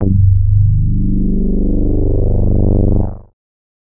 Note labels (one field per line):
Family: bass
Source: synthesizer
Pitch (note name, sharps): G0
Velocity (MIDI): 100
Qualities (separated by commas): distorted, multiphonic